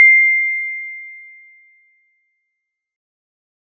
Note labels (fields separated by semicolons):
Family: mallet percussion; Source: acoustic; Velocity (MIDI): 100